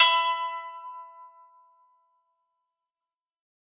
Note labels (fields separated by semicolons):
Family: guitar; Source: acoustic; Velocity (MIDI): 75; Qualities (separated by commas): bright, fast decay